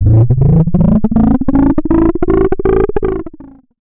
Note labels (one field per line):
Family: bass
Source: synthesizer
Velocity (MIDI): 50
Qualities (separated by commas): distorted, long release, multiphonic, tempo-synced